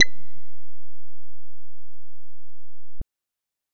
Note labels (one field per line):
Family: bass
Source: synthesizer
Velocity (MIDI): 25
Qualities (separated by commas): distorted